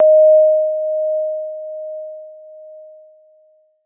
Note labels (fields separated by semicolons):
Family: keyboard; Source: electronic; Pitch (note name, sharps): D#5; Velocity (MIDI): 75